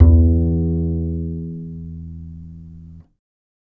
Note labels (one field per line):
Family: bass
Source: electronic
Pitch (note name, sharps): E2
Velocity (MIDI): 75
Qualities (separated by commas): reverb